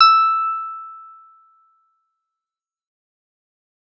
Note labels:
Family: bass; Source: synthesizer; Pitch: E6; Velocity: 127; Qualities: fast decay

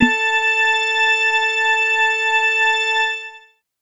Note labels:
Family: organ; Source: electronic; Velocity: 75; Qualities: reverb

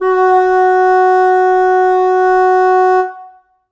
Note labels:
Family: reed; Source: acoustic; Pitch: F#4; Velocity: 127; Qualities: reverb

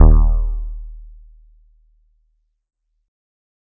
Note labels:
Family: keyboard; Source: electronic; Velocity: 100

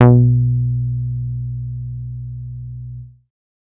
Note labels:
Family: bass; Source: synthesizer; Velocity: 100; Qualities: dark

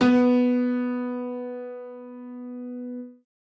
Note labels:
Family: keyboard; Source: acoustic; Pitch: B3; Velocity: 127

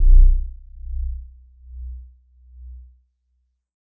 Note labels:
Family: mallet percussion; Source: electronic; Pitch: B0; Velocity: 25

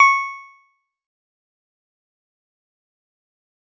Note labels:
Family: guitar; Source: synthesizer; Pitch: C#6; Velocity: 75; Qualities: fast decay, percussive

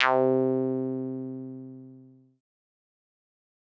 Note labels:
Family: synthesizer lead; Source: synthesizer; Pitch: C3; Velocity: 127; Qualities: distorted, fast decay

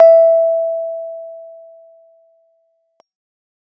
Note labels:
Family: keyboard; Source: electronic; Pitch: E5; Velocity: 75

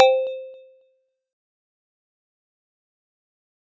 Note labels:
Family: mallet percussion; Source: acoustic; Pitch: C5; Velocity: 100; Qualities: fast decay, percussive

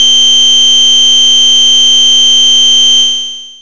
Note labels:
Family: bass; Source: synthesizer; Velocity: 100; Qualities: bright, distorted, long release

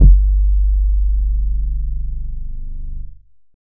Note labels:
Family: bass; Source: synthesizer; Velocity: 25; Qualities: distorted

